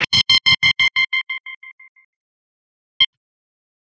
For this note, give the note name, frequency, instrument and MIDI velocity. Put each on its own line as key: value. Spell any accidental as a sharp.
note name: C6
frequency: 1047 Hz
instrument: electronic guitar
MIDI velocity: 75